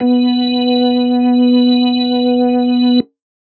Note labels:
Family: organ; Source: electronic; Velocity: 100; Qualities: dark

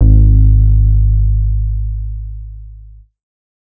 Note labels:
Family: bass; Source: synthesizer; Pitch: G#1; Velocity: 25; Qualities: distorted

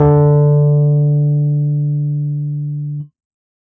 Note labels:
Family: keyboard; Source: electronic; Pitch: D3; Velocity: 100

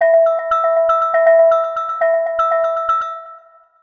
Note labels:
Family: mallet percussion; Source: synthesizer; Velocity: 25; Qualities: long release, multiphonic, percussive, tempo-synced

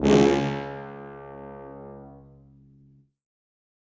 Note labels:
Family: brass; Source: acoustic; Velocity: 50; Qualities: bright, reverb

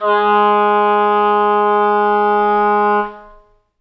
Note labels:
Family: reed; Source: acoustic; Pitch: G#3; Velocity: 25; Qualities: reverb

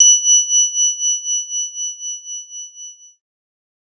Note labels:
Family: keyboard; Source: electronic; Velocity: 127; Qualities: bright

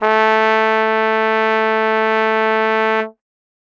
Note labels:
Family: brass; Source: acoustic; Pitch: A3; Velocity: 100

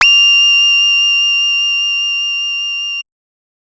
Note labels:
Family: bass; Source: synthesizer; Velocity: 100; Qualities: bright, distorted

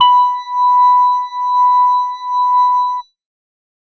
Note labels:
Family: organ; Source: electronic; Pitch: B5; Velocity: 50

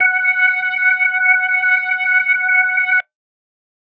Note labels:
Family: organ; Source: electronic; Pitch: F#5; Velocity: 50

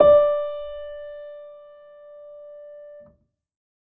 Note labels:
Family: keyboard; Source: acoustic; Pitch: D5; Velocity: 25; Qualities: reverb

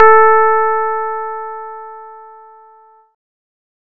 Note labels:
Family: bass; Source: synthesizer; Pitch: A4; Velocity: 127; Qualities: bright

